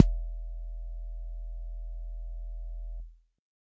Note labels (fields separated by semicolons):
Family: keyboard; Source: electronic; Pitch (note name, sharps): E1; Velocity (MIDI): 127; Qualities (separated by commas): dark